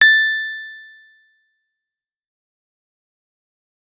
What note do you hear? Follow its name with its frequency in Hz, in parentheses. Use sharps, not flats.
A6 (1760 Hz)